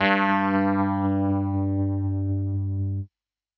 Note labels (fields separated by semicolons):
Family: keyboard; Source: electronic; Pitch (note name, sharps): G2; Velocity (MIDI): 127; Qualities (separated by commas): distorted